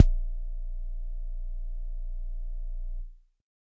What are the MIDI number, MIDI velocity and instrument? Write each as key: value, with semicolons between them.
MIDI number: 22; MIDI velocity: 100; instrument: electronic keyboard